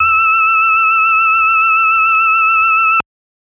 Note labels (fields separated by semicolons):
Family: organ; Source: electronic; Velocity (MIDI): 127; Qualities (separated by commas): bright, multiphonic